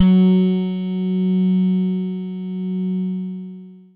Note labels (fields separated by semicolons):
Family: guitar; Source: synthesizer; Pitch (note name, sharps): F#3; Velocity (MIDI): 100; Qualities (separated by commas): long release